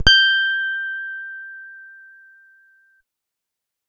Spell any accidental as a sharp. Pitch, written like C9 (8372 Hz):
G6 (1568 Hz)